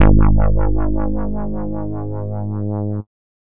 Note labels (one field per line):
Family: bass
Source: synthesizer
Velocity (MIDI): 75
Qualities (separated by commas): dark, distorted